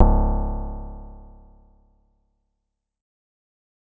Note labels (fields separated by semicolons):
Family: bass; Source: synthesizer; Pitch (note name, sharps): C#1; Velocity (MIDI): 127